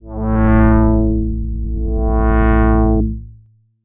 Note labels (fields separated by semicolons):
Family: bass; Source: synthesizer; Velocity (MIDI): 75; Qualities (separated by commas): distorted, tempo-synced